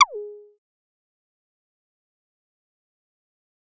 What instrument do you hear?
synthesizer bass